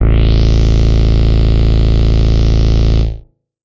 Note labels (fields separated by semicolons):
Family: bass; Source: synthesizer; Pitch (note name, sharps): A0; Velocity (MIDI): 25; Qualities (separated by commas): distorted